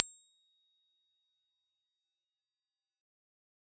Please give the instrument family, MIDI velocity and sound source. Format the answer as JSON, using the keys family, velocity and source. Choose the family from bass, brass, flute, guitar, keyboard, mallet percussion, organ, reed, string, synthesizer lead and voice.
{"family": "bass", "velocity": 75, "source": "synthesizer"}